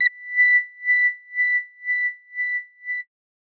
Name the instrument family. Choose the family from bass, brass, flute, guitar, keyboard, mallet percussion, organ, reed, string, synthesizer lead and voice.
bass